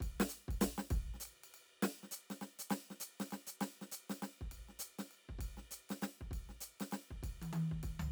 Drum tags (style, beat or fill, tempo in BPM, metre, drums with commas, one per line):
jazz
beat
200 BPM
3/4
ride, hi-hat pedal, snare, high tom, floor tom, kick